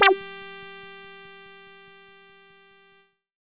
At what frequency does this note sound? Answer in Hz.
392 Hz